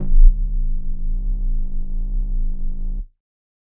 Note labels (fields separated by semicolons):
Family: flute; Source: synthesizer; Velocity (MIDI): 25; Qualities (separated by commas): distorted